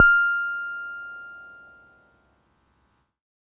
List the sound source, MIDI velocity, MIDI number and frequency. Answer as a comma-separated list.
electronic, 75, 89, 1397 Hz